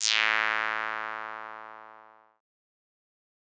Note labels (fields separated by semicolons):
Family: bass; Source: synthesizer; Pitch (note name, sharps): A2; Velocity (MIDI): 75; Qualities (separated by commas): bright, distorted, fast decay